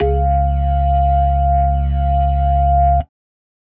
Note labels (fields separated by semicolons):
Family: organ; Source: electronic; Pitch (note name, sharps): C#2; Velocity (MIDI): 25